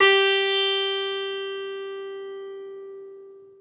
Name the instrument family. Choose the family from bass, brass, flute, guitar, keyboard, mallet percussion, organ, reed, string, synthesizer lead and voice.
guitar